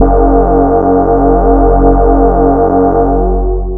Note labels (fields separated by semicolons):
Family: bass; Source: synthesizer; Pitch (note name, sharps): F#1; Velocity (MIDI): 75; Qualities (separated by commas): long release